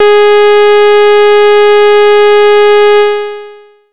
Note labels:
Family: bass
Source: synthesizer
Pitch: G#4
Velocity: 50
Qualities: bright, distorted, long release

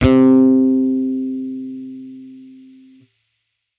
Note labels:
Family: bass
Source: electronic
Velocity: 25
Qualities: distorted

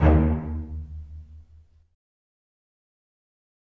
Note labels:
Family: string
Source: acoustic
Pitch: D#2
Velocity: 75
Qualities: fast decay, reverb

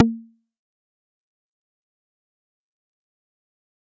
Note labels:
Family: bass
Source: synthesizer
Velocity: 127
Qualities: percussive

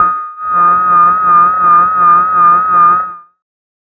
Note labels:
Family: bass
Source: synthesizer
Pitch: D#6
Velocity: 50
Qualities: tempo-synced

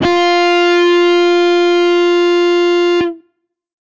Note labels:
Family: guitar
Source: electronic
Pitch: F4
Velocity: 50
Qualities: bright, distorted

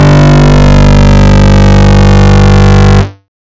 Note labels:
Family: bass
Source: synthesizer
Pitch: G1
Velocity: 50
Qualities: bright, distorted

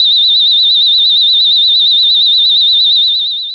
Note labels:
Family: bass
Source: synthesizer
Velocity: 127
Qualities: long release

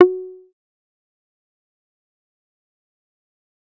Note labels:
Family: bass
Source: synthesizer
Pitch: F#4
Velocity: 100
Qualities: fast decay, percussive

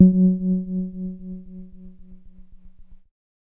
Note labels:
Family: keyboard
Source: electronic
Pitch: F#3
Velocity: 50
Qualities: dark

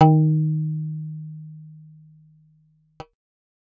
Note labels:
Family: bass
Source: synthesizer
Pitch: D#3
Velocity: 127

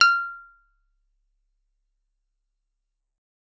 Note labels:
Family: guitar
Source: acoustic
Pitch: F6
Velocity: 100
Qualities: percussive

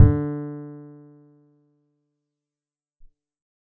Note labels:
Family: guitar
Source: acoustic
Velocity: 50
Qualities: dark

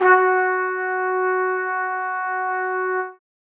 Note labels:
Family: brass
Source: acoustic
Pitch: F#4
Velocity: 50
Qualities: reverb

